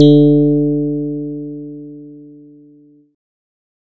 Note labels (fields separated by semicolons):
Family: bass; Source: synthesizer; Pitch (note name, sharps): D3; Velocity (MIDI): 50